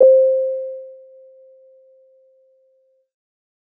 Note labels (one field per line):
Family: keyboard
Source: electronic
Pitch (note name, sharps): C5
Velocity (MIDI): 75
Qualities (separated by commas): dark